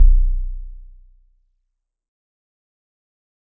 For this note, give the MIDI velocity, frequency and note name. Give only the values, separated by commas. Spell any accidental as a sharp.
75, 30.87 Hz, B0